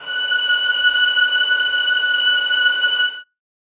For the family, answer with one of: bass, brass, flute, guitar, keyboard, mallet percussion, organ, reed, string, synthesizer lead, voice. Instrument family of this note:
string